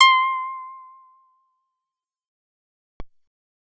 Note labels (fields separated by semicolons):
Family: bass; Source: synthesizer; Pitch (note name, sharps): C6; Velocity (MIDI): 25; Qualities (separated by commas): fast decay